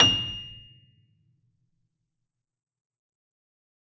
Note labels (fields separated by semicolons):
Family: keyboard; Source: acoustic; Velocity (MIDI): 127; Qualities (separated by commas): percussive, reverb